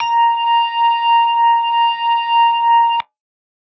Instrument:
electronic organ